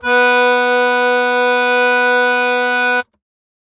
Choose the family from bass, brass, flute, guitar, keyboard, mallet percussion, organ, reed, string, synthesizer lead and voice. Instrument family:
keyboard